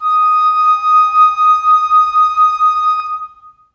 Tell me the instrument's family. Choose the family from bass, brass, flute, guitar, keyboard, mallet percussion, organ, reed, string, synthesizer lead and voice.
flute